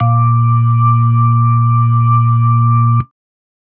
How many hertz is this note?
116.5 Hz